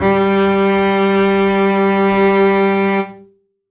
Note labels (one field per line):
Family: string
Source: acoustic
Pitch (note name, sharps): G3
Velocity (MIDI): 100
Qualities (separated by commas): reverb